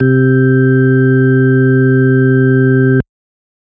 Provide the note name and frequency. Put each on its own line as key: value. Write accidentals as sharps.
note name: C3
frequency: 130.8 Hz